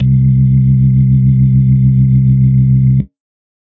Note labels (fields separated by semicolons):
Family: organ; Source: electronic; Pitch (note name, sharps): C2; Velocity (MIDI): 25; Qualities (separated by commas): dark, reverb